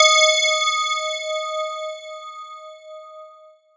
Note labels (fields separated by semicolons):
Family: mallet percussion; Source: electronic; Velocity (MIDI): 100